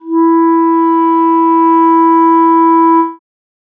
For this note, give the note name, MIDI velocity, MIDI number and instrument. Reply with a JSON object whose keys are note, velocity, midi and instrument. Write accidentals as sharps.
{"note": "E4", "velocity": 50, "midi": 64, "instrument": "acoustic reed instrument"}